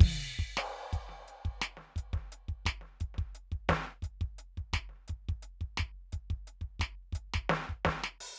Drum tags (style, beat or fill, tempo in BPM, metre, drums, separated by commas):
rock, beat, 115 BPM, 4/4, crash, ride, closed hi-hat, open hi-hat, snare, kick